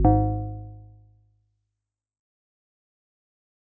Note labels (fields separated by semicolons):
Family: mallet percussion; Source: acoustic; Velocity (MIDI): 127; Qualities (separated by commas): dark, fast decay, multiphonic